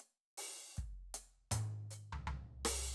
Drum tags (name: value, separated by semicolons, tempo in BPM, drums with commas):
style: reggae; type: fill; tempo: 78 BPM; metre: 4/4; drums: closed hi-hat, open hi-hat, hi-hat pedal, cross-stick, high tom, floor tom, kick